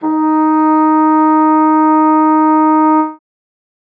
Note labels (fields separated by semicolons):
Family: reed; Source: acoustic; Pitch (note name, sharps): D#4; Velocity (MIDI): 75